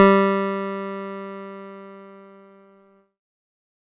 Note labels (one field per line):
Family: keyboard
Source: electronic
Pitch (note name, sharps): G3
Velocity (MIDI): 127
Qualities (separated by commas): distorted